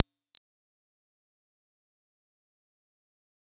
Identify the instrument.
synthesizer guitar